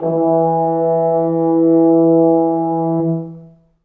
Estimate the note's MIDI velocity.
50